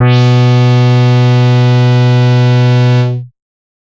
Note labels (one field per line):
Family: bass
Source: synthesizer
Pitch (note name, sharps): B2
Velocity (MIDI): 127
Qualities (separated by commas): bright, distorted